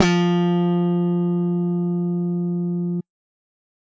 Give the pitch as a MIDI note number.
53